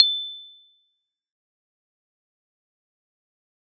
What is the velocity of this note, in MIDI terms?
50